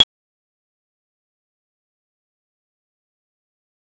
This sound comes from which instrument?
synthesizer bass